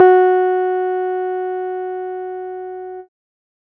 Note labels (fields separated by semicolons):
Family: keyboard; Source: electronic; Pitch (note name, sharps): F#4; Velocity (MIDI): 100